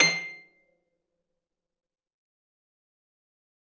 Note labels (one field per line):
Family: string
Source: acoustic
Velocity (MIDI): 25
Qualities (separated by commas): fast decay, percussive, reverb